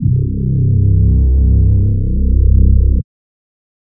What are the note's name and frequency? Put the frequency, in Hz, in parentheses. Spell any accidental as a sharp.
C1 (32.7 Hz)